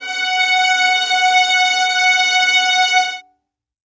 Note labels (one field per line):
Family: string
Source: acoustic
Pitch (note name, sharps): F#5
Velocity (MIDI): 100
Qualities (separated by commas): reverb